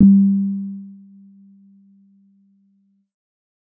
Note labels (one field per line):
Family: keyboard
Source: electronic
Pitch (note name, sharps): G3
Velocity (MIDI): 50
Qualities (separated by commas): dark